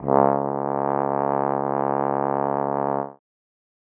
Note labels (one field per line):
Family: brass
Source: acoustic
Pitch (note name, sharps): C#2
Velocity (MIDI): 50